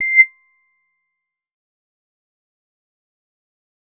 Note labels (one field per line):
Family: bass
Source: synthesizer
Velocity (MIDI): 100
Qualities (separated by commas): bright, distorted, fast decay, percussive